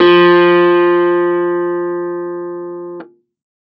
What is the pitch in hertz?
174.6 Hz